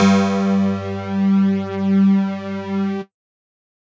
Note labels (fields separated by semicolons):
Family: mallet percussion; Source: electronic; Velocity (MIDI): 75